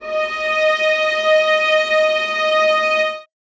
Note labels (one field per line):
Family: string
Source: acoustic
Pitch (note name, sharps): D#5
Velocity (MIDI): 25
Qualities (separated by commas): reverb